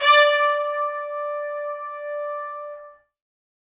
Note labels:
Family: brass; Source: acoustic; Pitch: D5; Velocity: 100; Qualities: bright, reverb

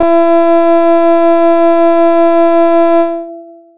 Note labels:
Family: keyboard; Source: electronic; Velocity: 50; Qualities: distorted, long release

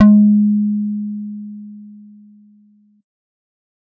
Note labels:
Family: bass; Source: synthesizer; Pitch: G#3; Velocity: 75

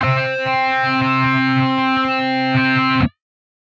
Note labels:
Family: guitar; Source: synthesizer; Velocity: 50; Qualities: distorted

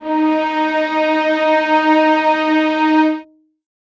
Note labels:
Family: string; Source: acoustic; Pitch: D#4; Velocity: 50; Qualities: reverb

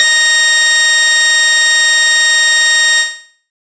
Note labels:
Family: bass; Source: synthesizer; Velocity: 100; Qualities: bright, distorted

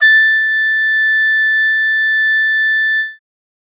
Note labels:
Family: reed; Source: acoustic; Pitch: A6; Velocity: 50; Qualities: bright

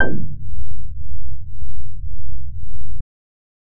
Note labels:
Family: bass; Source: synthesizer; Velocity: 50

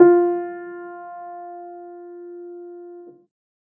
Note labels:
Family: keyboard; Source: acoustic; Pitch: F4; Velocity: 50; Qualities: reverb

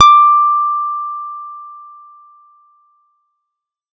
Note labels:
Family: guitar; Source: electronic; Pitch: D6; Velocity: 127

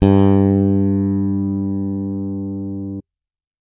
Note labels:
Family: bass; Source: electronic; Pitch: G2; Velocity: 127

